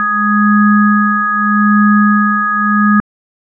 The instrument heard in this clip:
electronic organ